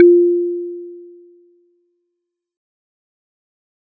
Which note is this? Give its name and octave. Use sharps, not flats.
F4